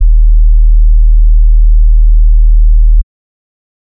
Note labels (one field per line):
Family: bass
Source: synthesizer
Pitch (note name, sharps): D#1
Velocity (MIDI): 75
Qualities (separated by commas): dark